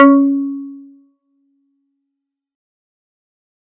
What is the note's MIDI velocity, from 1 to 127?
75